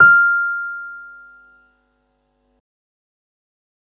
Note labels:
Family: keyboard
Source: electronic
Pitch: F6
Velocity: 25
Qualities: fast decay

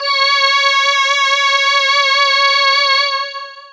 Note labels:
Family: voice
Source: synthesizer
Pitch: C#5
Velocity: 127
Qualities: bright, distorted, long release

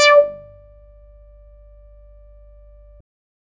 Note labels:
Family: bass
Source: synthesizer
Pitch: D5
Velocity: 75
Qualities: distorted, percussive

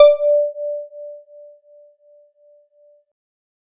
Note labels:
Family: keyboard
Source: electronic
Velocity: 50

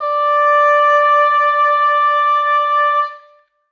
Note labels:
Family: reed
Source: acoustic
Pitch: D5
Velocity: 75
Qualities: reverb

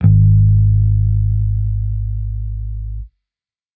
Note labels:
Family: bass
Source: electronic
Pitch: G#1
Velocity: 50

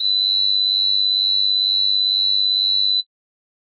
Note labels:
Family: flute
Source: synthesizer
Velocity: 127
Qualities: bright

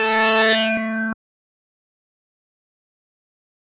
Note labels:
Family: bass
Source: synthesizer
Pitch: A3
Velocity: 50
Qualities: distorted, fast decay

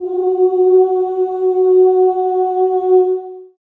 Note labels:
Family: voice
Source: acoustic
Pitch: F#4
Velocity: 127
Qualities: long release, reverb

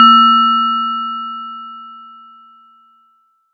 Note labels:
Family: mallet percussion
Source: acoustic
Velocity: 75

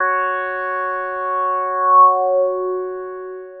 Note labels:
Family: synthesizer lead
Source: synthesizer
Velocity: 50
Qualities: long release

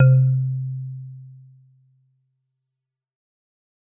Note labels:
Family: mallet percussion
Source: acoustic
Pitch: C3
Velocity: 75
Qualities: dark, fast decay, reverb

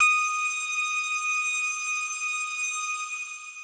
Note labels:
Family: guitar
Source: electronic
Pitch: D#6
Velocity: 50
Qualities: bright, long release

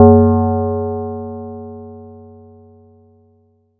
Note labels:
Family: mallet percussion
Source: acoustic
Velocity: 127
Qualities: multiphonic

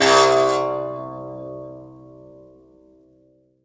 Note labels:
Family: guitar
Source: acoustic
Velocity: 127

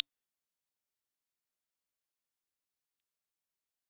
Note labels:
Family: keyboard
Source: electronic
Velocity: 50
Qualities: bright, fast decay, percussive

